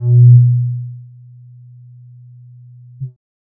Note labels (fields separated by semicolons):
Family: bass; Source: synthesizer; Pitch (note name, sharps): B2; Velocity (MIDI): 25; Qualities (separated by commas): dark